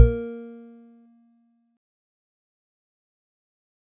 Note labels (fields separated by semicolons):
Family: mallet percussion; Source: acoustic; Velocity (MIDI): 25; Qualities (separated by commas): fast decay, percussive